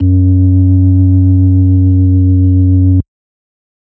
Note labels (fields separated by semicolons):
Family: organ; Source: electronic; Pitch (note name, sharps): F#2; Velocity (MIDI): 50; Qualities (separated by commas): dark, distorted